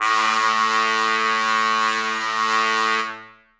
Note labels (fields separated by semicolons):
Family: brass; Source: acoustic; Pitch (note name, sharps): A2; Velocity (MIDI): 127; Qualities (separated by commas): bright, reverb